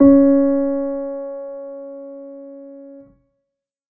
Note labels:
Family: keyboard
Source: acoustic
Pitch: C#4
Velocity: 25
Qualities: reverb

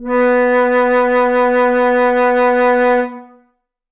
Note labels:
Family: flute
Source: acoustic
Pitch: B3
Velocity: 127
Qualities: reverb

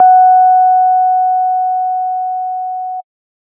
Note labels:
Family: organ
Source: electronic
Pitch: F#5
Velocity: 127

